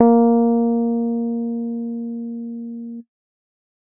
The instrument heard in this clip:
electronic keyboard